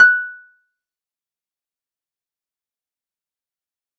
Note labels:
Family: guitar; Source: acoustic; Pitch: F#6; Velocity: 100; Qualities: fast decay, percussive

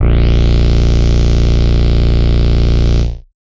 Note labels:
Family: bass; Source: synthesizer; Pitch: A#0; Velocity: 50; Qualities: bright, distorted

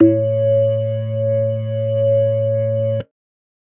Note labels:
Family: organ; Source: electronic; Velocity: 75

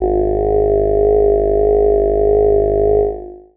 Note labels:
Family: voice; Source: synthesizer; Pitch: G#1; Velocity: 75; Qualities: long release

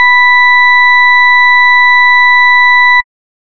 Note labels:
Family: bass; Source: synthesizer; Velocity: 75

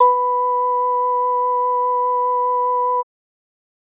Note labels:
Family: organ; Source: electronic; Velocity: 75; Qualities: multiphonic

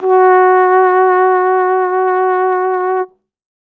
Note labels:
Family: brass; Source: acoustic; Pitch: F#4; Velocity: 25

